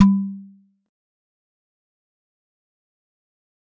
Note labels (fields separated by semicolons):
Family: mallet percussion; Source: acoustic; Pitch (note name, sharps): G3; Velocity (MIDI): 50; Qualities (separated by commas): dark, fast decay, percussive